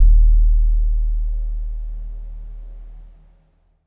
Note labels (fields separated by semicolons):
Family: guitar; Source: electronic; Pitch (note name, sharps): D#1; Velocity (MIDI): 50; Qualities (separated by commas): dark